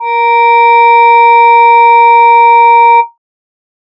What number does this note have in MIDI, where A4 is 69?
70